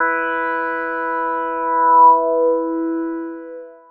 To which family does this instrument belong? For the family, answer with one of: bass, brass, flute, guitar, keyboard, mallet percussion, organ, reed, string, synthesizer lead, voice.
synthesizer lead